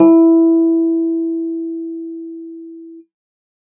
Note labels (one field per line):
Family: keyboard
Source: electronic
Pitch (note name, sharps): E4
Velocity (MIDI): 50